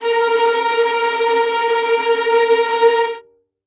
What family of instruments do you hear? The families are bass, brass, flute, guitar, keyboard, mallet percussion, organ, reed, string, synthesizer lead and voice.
string